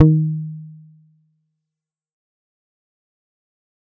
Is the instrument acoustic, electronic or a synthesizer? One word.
synthesizer